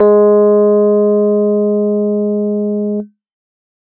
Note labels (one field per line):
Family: keyboard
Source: electronic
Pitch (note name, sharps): G#3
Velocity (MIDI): 100